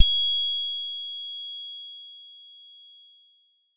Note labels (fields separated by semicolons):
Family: guitar; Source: synthesizer; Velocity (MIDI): 100; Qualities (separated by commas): bright